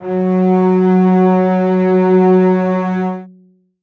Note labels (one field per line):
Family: string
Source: acoustic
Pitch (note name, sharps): F#3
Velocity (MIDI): 50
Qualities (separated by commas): reverb